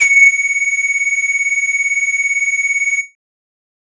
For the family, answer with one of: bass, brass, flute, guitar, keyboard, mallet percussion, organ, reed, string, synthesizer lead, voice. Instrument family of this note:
flute